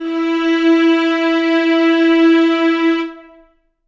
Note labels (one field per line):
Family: string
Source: acoustic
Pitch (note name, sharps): E4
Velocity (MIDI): 75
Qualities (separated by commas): reverb